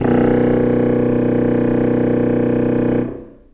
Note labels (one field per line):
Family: reed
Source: acoustic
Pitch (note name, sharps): B0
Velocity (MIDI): 25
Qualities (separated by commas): long release, reverb